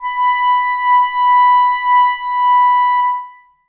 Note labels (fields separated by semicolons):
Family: reed; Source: acoustic; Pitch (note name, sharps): B5; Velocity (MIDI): 100; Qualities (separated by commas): reverb